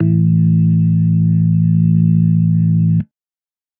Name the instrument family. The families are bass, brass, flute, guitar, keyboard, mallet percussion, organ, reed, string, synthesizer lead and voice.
organ